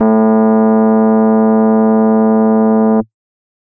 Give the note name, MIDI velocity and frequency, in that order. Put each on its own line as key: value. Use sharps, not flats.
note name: A2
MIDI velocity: 127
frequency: 110 Hz